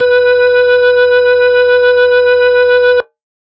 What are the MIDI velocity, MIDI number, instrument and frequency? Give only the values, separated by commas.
100, 71, electronic organ, 493.9 Hz